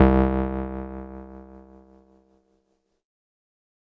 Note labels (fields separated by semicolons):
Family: keyboard; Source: electronic; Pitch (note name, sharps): C2; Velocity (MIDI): 75; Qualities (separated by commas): distorted